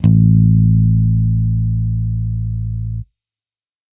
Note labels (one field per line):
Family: bass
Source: electronic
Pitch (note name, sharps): A1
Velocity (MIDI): 75